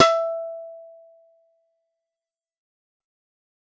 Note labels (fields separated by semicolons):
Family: guitar; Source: synthesizer; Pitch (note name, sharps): E5; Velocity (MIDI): 50; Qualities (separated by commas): fast decay